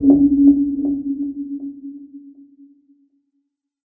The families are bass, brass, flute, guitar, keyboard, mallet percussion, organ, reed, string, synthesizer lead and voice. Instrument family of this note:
synthesizer lead